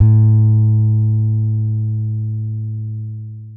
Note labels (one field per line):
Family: guitar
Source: acoustic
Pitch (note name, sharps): A2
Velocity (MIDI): 75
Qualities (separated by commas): dark, long release